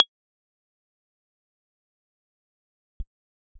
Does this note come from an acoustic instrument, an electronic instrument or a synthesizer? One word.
electronic